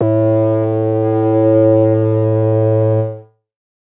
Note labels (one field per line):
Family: synthesizer lead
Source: synthesizer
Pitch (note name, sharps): A2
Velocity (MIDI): 127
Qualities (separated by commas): distorted, multiphonic, non-linear envelope